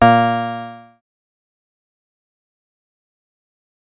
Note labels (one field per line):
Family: bass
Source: synthesizer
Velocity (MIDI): 50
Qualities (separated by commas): bright, distorted, fast decay